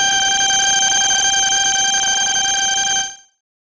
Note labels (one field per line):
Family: bass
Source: synthesizer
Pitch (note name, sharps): G5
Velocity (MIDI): 100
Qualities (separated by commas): bright, distorted, non-linear envelope